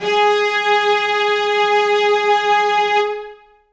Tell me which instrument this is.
acoustic string instrument